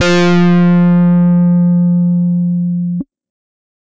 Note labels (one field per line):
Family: guitar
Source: electronic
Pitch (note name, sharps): F3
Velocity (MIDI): 100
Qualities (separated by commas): bright, distorted